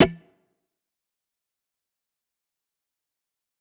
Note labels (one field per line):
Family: guitar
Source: electronic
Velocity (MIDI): 25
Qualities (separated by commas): distorted, fast decay, percussive